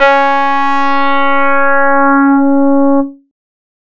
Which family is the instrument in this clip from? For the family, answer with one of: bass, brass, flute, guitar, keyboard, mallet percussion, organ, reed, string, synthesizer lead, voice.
bass